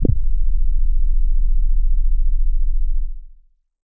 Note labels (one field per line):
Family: bass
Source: synthesizer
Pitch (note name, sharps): A#-1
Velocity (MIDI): 25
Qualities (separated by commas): distorted, tempo-synced